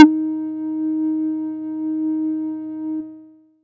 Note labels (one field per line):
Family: bass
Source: synthesizer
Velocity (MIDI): 25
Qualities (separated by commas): multiphonic